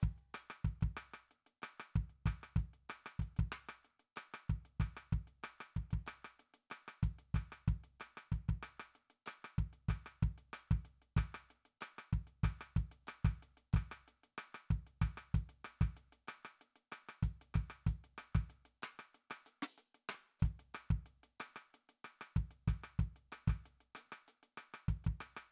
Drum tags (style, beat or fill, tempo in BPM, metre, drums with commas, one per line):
Afrobeat
beat
94 BPM
4/4
closed hi-hat, hi-hat pedal, snare, cross-stick, kick